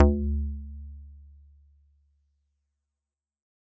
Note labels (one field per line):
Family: mallet percussion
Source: acoustic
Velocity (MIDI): 100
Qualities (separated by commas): fast decay